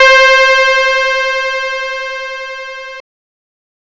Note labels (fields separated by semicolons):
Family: guitar; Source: synthesizer; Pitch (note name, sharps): C5; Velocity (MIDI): 25; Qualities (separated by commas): bright, distorted